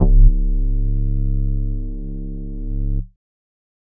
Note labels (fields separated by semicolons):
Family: flute; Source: synthesizer; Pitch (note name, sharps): C#1; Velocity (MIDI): 75